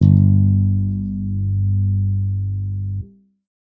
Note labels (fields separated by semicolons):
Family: bass; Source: electronic; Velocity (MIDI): 50